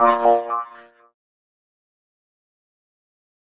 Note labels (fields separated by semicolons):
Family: keyboard; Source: electronic; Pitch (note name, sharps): A#2; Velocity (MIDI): 100; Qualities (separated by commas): distorted, fast decay, non-linear envelope